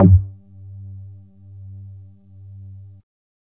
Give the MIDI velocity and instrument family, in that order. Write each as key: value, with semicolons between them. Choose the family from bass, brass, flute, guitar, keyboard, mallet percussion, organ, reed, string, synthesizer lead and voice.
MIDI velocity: 50; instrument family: bass